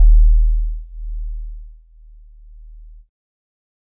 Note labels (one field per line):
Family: keyboard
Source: electronic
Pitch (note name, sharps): D#1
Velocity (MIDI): 25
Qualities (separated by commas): multiphonic